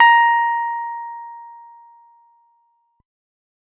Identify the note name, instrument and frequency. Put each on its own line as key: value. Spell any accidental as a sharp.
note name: A#5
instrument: electronic guitar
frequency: 932.3 Hz